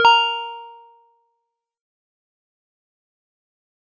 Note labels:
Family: mallet percussion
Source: acoustic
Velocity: 100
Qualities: fast decay, multiphonic

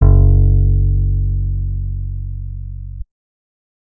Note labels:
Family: guitar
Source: acoustic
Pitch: F#1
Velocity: 25

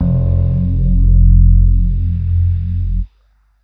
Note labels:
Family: keyboard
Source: electronic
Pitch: F1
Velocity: 50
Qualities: dark

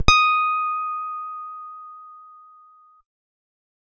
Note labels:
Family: guitar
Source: electronic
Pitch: D#6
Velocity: 127

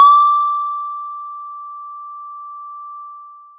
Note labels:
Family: mallet percussion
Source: acoustic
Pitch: D6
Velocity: 50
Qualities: long release

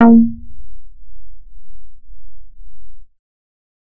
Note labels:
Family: bass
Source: synthesizer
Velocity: 75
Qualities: distorted

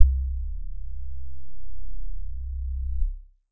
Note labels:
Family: keyboard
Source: electronic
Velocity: 25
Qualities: dark

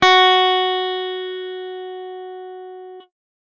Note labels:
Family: guitar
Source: electronic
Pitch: F#4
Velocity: 100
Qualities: distorted

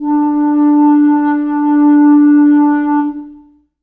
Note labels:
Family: reed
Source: acoustic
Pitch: D4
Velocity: 25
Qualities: dark, long release, reverb

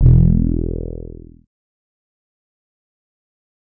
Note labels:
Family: bass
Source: synthesizer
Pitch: E1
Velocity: 100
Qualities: distorted, fast decay

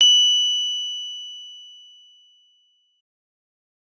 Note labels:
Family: keyboard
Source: electronic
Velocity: 127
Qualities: bright

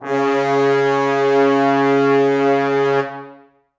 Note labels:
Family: brass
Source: acoustic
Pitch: C#3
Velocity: 127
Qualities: bright, reverb

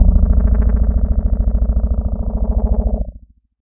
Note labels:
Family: keyboard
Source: electronic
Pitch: A-1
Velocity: 50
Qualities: distorted, multiphonic

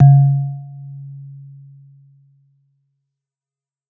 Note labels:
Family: mallet percussion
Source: acoustic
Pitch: C#3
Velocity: 127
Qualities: dark, non-linear envelope

